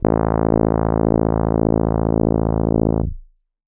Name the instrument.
electronic keyboard